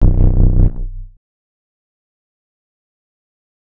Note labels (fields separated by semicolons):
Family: bass; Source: synthesizer; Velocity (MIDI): 50; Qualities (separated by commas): distorted, fast decay, multiphonic